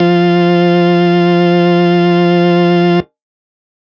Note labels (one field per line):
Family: organ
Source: electronic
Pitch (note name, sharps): F3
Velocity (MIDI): 25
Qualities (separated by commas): distorted